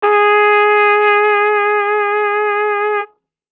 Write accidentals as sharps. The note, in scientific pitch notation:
G#4